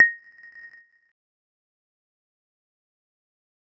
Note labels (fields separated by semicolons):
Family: mallet percussion; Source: electronic; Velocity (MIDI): 25; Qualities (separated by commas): fast decay, non-linear envelope, percussive